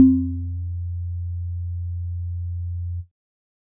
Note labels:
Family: keyboard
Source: electronic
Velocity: 50

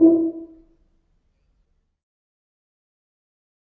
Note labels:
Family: brass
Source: acoustic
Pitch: E4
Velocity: 25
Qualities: fast decay, percussive, reverb

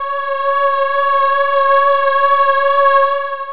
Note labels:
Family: voice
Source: synthesizer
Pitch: C#5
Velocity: 100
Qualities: distorted, long release

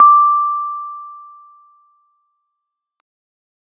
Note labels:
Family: keyboard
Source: electronic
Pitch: D6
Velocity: 50

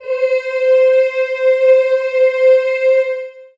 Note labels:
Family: voice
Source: acoustic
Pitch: C5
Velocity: 75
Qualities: long release, reverb

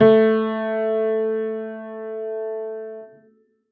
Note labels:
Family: keyboard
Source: acoustic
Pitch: A3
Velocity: 127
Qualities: reverb

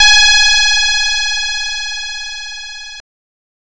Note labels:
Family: guitar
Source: synthesizer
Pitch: G#5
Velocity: 127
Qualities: bright, distorted

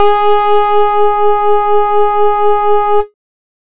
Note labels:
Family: bass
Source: synthesizer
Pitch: G#4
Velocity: 75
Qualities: distorted, multiphonic, tempo-synced

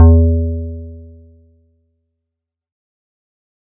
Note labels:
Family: keyboard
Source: electronic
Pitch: E2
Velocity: 75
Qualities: dark, fast decay

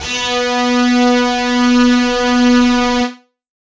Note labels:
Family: guitar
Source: electronic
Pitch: B3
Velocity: 50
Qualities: distorted

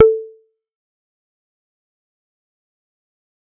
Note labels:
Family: bass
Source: synthesizer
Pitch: A4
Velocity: 100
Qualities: fast decay, percussive

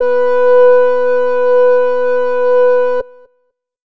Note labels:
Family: flute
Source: acoustic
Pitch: B4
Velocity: 25

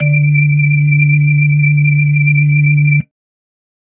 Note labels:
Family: organ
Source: electronic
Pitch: D3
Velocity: 25

